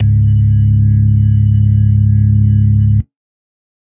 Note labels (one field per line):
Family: organ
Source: electronic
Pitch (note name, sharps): C#1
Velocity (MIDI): 50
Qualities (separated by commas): dark